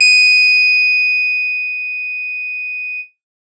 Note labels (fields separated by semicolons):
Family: guitar; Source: electronic; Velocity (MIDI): 100; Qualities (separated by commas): bright